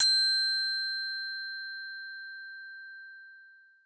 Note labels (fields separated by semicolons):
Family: mallet percussion; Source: acoustic; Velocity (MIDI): 25; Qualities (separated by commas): bright